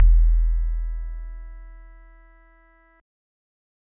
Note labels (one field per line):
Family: keyboard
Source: electronic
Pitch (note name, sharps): E1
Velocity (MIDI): 50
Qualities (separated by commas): dark